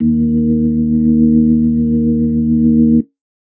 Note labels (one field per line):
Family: organ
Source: electronic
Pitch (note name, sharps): D#2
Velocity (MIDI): 25